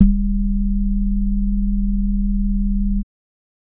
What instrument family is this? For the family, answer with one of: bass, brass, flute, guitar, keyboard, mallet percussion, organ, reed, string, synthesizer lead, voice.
organ